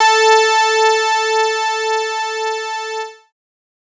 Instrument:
synthesizer bass